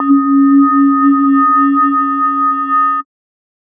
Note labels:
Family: mallet percussion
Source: synthesizer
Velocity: 25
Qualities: multiphonic, non-linear envelope

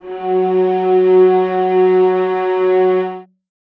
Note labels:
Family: string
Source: acoustic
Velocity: 50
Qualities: reverb

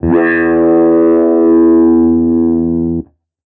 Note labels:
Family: guitar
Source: electronic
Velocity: 100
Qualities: bright, distorted, non-linear envelope

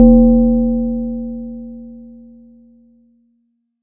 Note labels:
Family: mallet percussion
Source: acoustic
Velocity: 50

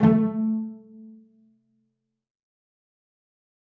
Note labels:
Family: string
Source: acoustic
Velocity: 127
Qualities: dark, fast decay, reverb

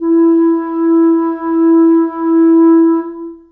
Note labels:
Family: reed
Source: acoustic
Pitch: E4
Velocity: 25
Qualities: long release, reverb

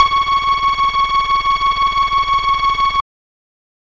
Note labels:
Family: bass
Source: synthesizer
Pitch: C#6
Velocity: 100

